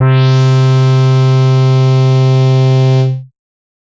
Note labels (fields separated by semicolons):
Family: bass; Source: synthesizer; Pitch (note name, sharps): C3; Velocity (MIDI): 50; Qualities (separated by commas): bright, distorted